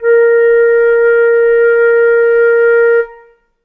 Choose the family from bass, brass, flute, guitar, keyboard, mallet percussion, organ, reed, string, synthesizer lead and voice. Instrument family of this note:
flute